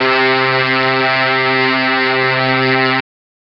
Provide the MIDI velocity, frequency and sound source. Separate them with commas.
127, 130.8 Hz, electronic